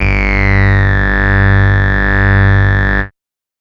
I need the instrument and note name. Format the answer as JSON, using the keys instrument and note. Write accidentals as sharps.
{"instrument": "synthesizer bass", "note": "G1"}